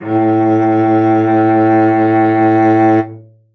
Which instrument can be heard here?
acoustic string instrument